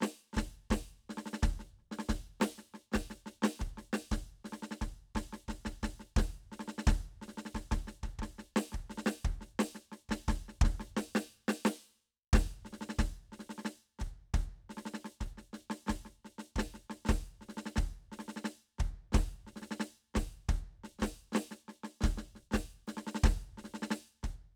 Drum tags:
march
beat
176 BPM
4/4
hi-hat pedal, snare, kick

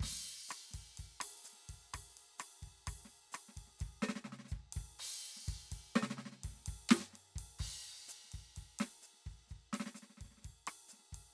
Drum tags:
bossa nova
beat
127 BPM
4/4
crash, ride, hi-hat pedal, percussion, snare, cross-stick, mid tom, kick

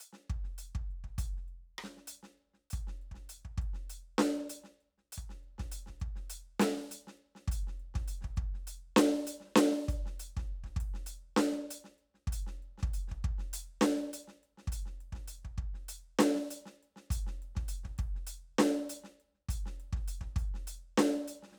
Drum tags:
hip-hop
beat
100 BPM
4/4
closed hi-hat, snare, cross-stick, kick

